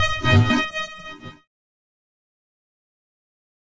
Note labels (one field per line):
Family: keyboard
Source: electronic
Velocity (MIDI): 25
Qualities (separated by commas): distorted, fast decay, non-linear envelope